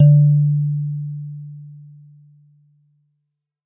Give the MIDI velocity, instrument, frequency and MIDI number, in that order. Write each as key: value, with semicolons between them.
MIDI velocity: 25; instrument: acoustic mallet percussion instrument; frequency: 146.8 Hz; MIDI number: 50